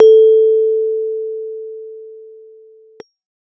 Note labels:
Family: keyboard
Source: electronic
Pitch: A4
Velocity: 25

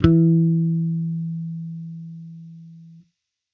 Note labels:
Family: bass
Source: electronic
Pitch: E3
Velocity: 50

